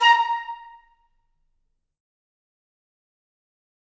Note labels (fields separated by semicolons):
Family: reed; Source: acoustic; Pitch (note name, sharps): A#5; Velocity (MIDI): 127; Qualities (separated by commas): fast decay, percussive, reverb